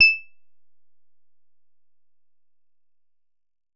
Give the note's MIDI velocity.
50